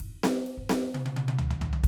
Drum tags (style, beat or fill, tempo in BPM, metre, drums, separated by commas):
punk, fill, 128 BPM, 4/4, ride, snare, high tom, floor tom, kick